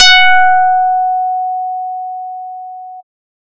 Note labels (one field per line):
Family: bass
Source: synthesizer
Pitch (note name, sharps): F#5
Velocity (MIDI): 127